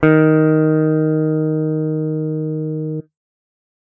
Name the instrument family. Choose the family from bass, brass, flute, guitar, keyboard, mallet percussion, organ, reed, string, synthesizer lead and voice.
guitar